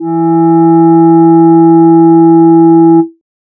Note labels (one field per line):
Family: voice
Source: synthesizer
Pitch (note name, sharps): E3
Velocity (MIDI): 25